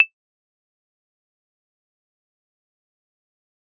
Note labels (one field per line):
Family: mallet percussion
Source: acoustic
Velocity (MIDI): 75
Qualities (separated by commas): dark, fast decay, percussive, reverb